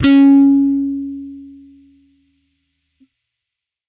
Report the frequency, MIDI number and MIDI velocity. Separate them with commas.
277.2 Hz, 61, 127